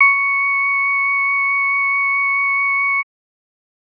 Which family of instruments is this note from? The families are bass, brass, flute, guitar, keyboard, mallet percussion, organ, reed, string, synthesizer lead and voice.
organ